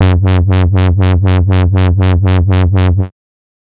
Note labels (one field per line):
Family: bass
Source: synthesizer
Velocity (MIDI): 100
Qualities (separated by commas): bright, distorted, tempo-synced